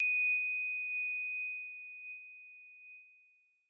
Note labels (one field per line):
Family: keyboard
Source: electronic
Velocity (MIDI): 127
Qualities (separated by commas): bright